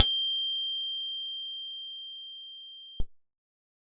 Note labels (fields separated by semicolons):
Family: keyboard; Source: electronic; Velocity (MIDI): 50